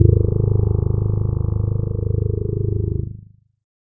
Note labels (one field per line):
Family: keyboard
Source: electronic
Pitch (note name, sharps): G#0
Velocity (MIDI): 25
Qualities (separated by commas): distorted, multiphonic